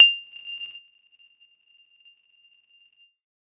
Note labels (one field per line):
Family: mallet percussion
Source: electronic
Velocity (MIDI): 50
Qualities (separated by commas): bright, non-linear envelope, percussive